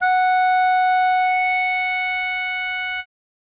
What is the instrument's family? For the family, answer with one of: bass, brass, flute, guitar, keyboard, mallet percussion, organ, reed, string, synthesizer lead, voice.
reed